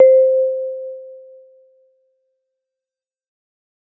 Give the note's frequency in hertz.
523.3 Hz